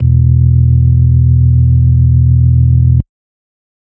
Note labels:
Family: organ; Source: electronic; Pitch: E1; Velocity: 50; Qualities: dark, distorted

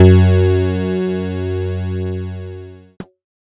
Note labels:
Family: keyboard; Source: electronic; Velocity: 127; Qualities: bright, distorted

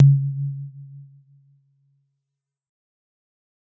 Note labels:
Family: mallet percussion; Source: acoustic; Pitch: C#3; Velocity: 127; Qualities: dark, fast decay

